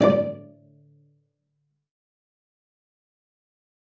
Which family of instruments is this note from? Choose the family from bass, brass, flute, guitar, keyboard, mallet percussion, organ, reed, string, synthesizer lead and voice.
string